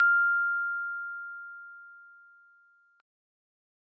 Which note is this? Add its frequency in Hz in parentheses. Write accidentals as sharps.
F6 (1397 Hz)